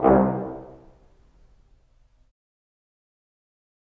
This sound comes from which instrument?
acoustic brass instrument